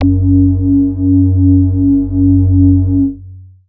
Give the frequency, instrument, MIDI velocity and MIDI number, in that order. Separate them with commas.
92.5 Hz, synthesizer bass, 75, 42